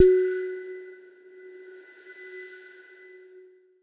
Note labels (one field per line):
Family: mallet percussion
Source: electronic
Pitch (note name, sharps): F#4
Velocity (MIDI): 127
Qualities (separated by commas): bright, non-linear envelope